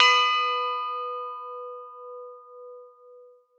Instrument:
acoustic mallet percussion instrument